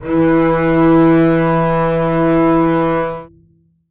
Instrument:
acoustic string instrument